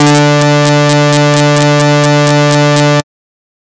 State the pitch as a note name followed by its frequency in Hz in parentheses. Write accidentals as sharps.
D3 (146.8 Hz)